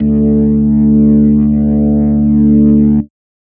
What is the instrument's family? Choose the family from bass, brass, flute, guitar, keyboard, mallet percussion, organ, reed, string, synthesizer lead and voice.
organ